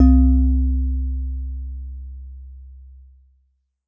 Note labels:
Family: mallet percussion; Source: acoustic; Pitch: C2; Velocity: 100; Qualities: dark

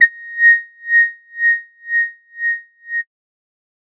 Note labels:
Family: bass; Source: synthesizer; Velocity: 75; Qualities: distorted

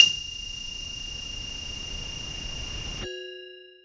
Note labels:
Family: voice; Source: synthesizer; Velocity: 25; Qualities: distorted, long release

